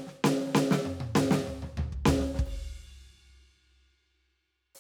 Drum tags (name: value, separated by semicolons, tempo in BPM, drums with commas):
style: hip-hop; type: beat; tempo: 100 BPM; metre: 4/4; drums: crash, hi-hat pedal, snare, high tom, mid tom, floor tom, kick